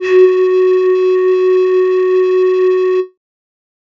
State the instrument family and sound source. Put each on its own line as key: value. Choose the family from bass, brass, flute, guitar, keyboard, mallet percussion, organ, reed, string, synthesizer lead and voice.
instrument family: flute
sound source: synthesizer